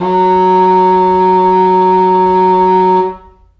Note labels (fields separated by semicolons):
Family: reed; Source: acoustic; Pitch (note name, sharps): F#3; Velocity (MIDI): 75; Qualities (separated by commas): distorted, long release, reverb